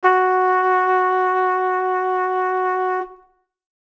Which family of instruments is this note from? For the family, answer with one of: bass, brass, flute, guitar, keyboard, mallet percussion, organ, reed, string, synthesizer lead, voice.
brass